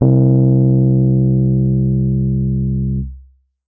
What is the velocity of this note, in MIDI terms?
100